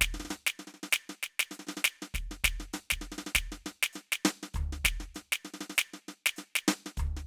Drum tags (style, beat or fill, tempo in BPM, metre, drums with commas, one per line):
New Orleans second line
beat
99 BPM
4/4
hi-hat pedal, snare, floor tom, kick